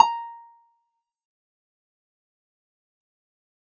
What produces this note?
acoustic guitar